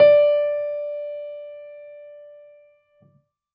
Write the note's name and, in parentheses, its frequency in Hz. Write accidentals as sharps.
D5 (587.3 Hz)